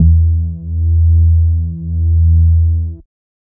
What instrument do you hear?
synthesizer bass